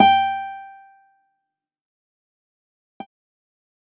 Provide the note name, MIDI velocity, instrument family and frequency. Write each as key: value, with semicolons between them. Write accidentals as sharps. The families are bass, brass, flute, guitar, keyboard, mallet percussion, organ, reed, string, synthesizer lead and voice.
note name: G5; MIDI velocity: 75; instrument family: guitar; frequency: 784 Hz